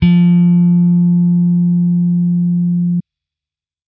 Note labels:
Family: bass; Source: electronic; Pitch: F3; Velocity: 50

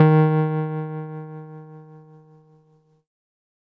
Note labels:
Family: keyboard; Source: electronic; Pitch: D#3; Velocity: 127; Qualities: distorted

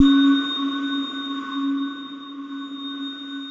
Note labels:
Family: mallet percussion; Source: electronic; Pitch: C#4; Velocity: 75; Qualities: bright, long release, non-linear envelope

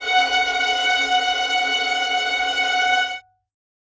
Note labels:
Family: string; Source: acoustic; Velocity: 25; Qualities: bright, non-linear envelope, reverb

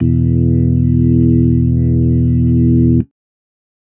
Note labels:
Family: organ; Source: electronic; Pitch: E1; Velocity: 127; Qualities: dark

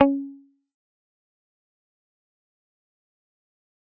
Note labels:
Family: guitar; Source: electronic; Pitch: C#4; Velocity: 127; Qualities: fast decay, percussive

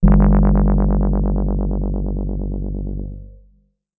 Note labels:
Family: keyboard; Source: electronic; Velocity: 100; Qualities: dark, distorted

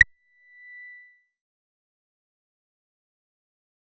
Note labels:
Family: bass; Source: synthesizer; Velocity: 100; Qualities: fast decay, percussive

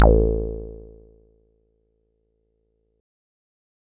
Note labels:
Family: bass; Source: synthesizer; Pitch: A1; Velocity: 127; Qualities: distorted

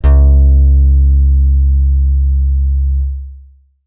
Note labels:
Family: bass; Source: synthesizer; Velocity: 127; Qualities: dark, long release

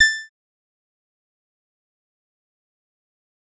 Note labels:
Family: bass; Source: synthesizer; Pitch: A6; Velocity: 25; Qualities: bright, distorted, fast decay, percussive

